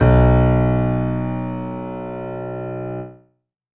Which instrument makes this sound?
acoustic keyboard